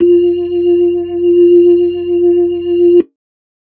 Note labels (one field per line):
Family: organ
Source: electronic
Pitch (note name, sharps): F4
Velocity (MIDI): 100